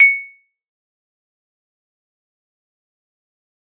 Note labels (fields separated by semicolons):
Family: mallet percussion; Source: acoustic; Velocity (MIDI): 127; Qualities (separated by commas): fast decay, percussive